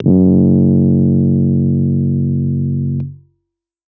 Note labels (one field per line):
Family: keyboard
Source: electronic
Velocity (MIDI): 127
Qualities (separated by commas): dark